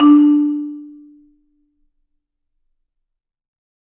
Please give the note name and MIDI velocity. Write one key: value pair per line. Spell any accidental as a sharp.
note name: D4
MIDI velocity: 127